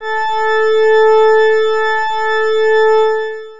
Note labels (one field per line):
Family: organ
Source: electronic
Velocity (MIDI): 100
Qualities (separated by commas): distorted, long release